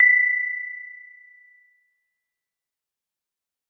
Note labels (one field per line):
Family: mallet percussion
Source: acoustic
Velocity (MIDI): 127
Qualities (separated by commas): fast decay